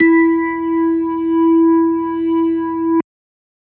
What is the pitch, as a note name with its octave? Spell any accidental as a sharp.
E4